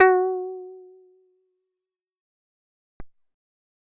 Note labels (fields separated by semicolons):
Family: bass; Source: synthesizer; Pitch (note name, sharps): F#4; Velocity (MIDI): 100; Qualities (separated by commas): fast decay